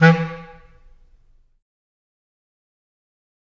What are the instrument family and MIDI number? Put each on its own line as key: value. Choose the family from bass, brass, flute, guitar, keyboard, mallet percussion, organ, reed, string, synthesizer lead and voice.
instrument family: reed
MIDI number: 52